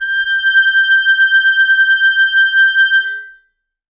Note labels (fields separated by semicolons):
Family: reed; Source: acoustic; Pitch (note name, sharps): G6; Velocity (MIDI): 25; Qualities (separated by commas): reverb